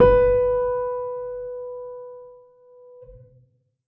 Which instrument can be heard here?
acoustic keyboard